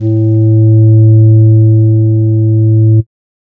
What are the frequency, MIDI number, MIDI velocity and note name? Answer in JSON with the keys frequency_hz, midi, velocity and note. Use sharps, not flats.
{"frequency_hz": 110, "midi": 45, "velocity": 75, "note": "A2"}